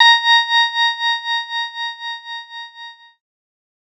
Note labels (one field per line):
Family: keyboard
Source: electronic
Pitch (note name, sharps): A#5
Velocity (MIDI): 75